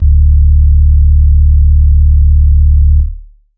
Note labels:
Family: organ; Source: electronic; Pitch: D1; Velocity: 50; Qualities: dark

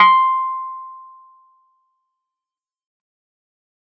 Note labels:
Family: keyboard; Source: electronic; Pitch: C6; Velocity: 127; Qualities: fast decay

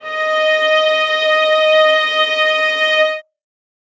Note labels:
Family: string; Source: acoustic; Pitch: D#5; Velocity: 25; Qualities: reverb

